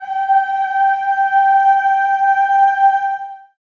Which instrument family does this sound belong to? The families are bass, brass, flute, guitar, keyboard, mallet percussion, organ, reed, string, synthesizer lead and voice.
voice